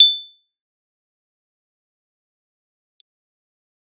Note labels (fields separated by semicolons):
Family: keyboard; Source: electronic; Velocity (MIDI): 50; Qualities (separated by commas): bright, fast decay, percussive